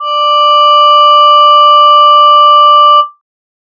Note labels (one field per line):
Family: voice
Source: synthesizer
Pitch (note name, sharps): D5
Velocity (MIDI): 25